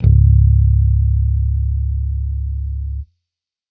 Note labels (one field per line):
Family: bass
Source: electronic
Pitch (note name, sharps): C#1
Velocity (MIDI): 50